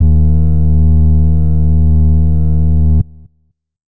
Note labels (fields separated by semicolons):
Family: flute; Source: acoustic; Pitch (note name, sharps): D#2; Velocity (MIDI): 75; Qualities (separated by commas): dark